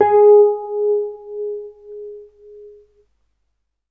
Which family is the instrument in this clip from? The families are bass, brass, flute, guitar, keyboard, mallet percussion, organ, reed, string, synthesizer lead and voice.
keyboard